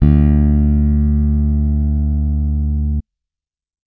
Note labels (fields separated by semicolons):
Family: bass; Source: electronic; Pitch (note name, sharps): D2; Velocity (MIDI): 75